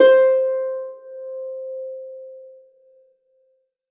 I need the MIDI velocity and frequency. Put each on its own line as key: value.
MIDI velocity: 50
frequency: 523.3 Hz